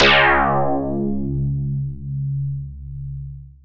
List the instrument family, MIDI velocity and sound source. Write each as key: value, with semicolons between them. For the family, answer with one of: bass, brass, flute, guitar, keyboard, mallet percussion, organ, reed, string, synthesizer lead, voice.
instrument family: synthesizer lead; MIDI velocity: 127; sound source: synthesizer